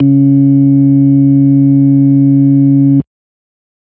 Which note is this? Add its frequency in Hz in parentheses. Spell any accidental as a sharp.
C#3 (138.6 Hz)